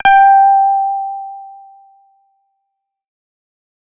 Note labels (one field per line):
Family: bass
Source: synthesizer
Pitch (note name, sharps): G5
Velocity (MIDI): 25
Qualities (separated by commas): distorted